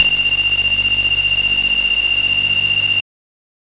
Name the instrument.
synthesizer bass